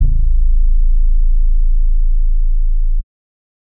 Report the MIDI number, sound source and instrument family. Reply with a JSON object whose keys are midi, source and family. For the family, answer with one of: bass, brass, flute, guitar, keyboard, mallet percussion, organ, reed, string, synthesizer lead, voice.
{"midi": 21, "source": "synthesizer", "family": "bass"}